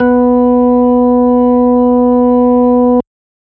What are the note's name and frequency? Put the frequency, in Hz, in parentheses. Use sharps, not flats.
B3 (246.9 Hz)